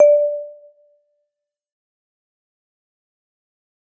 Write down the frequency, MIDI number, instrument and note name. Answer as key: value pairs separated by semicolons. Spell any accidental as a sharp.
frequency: 587.3 Hz; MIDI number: 74; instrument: acoustic mallet percussion instrument; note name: D5